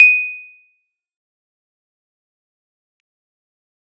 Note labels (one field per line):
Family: keyboard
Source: electronic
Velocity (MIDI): 127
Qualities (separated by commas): bright, fast decay, percussive